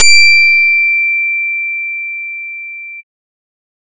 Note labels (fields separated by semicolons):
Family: bass; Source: synthesizer; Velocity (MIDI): 75; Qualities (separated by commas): distorted